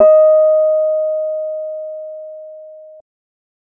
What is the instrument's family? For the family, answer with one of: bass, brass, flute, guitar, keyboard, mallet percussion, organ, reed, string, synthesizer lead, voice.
keyboard